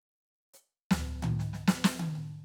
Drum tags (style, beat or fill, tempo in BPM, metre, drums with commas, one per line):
rock
fill
95 BPM
4/4
hi-hat pedal, snare, high tom, mid tom, floor tom